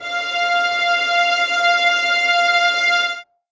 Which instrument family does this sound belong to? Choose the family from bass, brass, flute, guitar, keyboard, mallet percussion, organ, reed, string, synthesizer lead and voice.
string